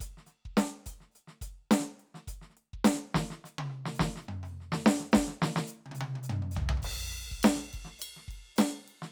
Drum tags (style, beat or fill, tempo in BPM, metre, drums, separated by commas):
rock, beat, 105 BPM, 4/4, crash, ride, ride bell, closed hi-hat, open hi-hat, hi-hat pedal, snare, cross-stick, high tom, mid tom, floor tom, kick